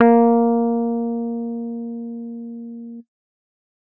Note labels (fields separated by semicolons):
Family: keyboard; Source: electronic; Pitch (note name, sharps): A#3; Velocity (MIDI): 127; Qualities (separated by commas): dark